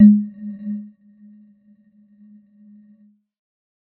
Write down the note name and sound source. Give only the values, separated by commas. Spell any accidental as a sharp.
G#3, electronic